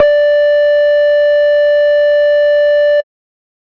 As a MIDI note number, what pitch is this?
74